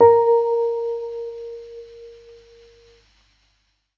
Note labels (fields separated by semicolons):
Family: keyboard; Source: electronic; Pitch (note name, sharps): A#4; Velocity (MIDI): 50